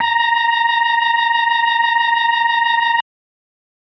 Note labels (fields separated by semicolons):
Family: organ; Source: electronic; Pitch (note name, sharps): A#5; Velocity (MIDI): 127